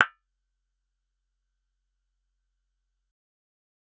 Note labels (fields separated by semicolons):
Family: bass; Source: synthesizer; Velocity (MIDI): 25; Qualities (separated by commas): percussive